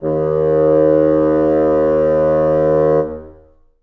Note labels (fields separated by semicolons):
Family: reed; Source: acoustic; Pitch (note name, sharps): D#2; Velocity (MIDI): 100; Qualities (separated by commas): long release, reverb